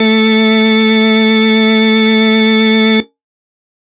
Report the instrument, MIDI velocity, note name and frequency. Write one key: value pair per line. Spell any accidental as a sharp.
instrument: electronic organ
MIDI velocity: 25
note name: A3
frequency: 220 Hz